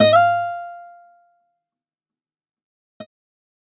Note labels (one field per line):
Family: guitar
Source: electronic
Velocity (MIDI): 127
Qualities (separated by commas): fast decay